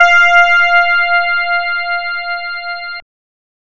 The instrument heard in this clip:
synthesizer bass